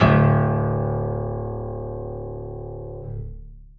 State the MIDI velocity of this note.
127